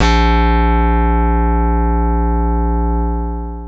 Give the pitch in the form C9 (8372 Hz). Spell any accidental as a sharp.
A#1 (58.27 Hz)